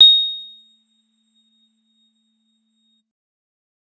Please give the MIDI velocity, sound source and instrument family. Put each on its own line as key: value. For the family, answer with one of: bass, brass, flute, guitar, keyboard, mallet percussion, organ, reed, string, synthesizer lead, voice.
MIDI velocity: 25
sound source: electronic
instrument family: guitar